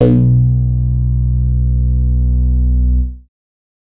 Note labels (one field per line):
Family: bass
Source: synthesizer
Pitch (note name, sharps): B1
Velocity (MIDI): 50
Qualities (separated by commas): distorted